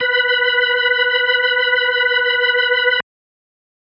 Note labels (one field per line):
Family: organ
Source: electronic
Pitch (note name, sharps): B4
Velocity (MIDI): 100